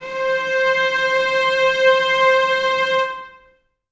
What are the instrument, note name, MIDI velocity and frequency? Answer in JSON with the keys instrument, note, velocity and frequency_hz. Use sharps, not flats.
{"instrument": "acoustic string instrument", "note": "C5", "velocity": 75, "frequency_hz": 523.3}